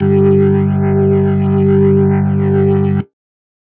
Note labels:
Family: keyboard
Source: electronic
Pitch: G1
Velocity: 75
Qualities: distorted

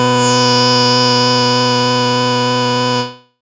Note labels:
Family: bass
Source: synthesizer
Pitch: B2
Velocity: 127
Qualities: bright, distorted, non-linear envelope

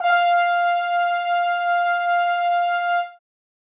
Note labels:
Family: brass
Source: acoustic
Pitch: F5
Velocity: 100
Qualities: reverb

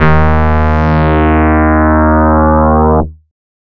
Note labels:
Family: bass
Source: synthesizer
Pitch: D#2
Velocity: 127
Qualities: bright, distorted

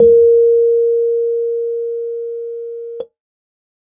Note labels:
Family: keyboard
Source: electronic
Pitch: A#4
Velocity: 25

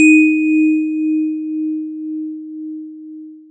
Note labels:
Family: mallet percussion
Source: acoustic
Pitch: D#4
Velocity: 50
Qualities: long release

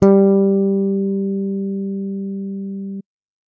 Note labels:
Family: bass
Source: electronic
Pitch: G3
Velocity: 127

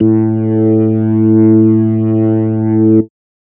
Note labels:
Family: organ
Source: electronic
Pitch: A2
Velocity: 100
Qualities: distorted

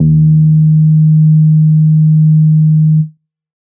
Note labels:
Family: bass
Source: synthesizer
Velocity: 50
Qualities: dark

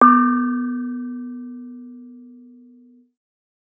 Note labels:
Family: mallet percussion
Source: acoustic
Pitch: B3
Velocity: 100

